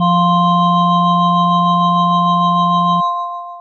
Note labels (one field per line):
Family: mallet percussion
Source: electronic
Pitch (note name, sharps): F3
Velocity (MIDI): 50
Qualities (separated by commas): long release